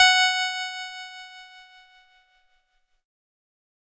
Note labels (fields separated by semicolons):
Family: keyboard; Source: electronic; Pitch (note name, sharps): F#5; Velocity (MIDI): 25; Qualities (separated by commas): bright, distorted